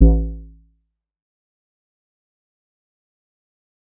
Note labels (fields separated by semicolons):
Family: bass; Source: synthesizer; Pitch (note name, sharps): A1; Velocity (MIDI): 25; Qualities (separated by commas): dark, fast decay, percussive